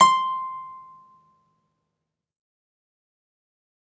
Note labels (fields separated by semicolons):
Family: guitar; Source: acoustic; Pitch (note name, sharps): C6; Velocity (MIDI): 100; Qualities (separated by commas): fast decay, reverb